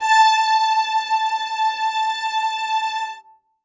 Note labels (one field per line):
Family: string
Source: acoustic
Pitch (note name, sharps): A5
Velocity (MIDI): 127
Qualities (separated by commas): reverb